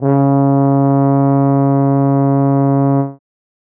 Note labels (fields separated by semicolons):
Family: brass; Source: acoustic; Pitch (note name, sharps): C#3; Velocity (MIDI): 100; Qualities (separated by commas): dark